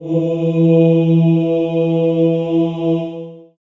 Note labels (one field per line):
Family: voice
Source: acoustic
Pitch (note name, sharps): E3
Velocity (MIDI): 127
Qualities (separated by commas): dark, long release, reverb